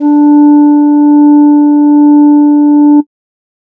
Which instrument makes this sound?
synthesizer flute